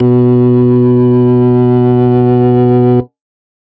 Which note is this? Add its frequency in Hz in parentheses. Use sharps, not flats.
B2 (123.5 Hz)